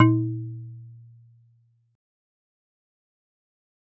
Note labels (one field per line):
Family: mallet percussion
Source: acoustic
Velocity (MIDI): 75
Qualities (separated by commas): fast decay